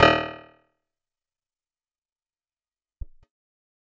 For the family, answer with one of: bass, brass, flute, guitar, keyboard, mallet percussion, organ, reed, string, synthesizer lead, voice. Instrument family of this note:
guitar